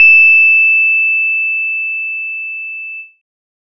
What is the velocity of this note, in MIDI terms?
127